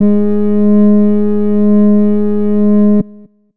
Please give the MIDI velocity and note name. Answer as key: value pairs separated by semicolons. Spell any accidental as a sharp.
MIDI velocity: 75; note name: G#3